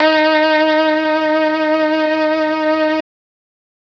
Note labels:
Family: reed; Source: electronic; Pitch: D#4; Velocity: 127; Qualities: bright, reverb

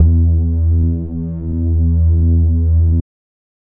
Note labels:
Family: bass; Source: synthesizer; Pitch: E2; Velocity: 100; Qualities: dark

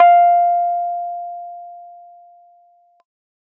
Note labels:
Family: keyboard; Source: electronic; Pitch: F5; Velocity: 127

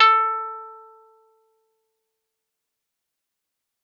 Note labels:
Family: guitar; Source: acoustic; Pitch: A4; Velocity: 25; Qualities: fast decay, reverb

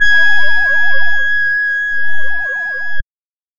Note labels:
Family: reed; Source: synthesizer; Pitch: G#6; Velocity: 25; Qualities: distorted, non-linear envelope

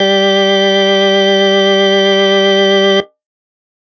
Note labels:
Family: organ; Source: electronic; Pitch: G3; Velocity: 127; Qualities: distorted

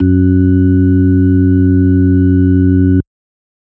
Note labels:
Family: organ; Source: electronic; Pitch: F#2; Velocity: 50; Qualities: dark

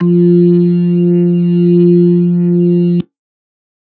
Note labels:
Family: organ; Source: electronic; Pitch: F3; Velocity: 100

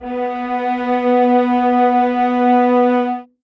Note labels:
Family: string; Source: acoustic; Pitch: B3; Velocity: 25; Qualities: reverb

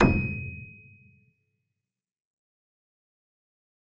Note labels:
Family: keyboard; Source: acoustic; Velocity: 25; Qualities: reverb

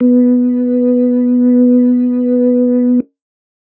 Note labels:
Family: organ; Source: electronic; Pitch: B3; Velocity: 75; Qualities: dark

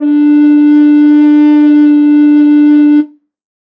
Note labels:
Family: flute; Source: acoustic; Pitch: D4; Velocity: 75

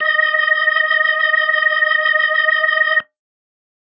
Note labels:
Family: organ; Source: electronic; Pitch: D#5; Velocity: 100

